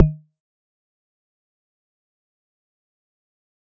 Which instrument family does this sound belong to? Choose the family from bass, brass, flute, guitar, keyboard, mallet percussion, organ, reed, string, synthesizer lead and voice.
mallet percussion